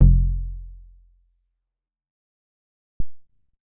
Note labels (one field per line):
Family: bass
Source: synthesizer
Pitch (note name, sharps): F1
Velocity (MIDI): 25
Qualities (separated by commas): dark, fast decay